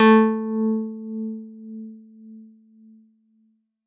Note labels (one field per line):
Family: keyboard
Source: electronic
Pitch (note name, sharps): A3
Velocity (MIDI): 127